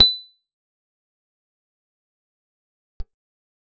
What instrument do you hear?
acoustic guitar